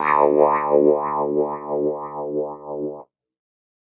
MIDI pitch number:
38